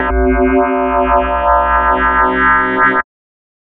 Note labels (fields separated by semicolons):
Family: mallet percussion; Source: synthesizer; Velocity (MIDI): 127; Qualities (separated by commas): multiphonic, non-linear envelope